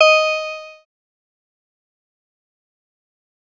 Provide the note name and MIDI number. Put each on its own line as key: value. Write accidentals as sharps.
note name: D#5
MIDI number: 75